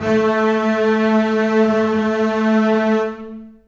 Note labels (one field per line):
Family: string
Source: acoustic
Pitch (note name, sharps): A3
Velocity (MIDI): 127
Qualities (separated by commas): long release, reverb